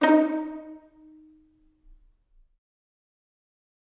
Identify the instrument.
acoustic string instrument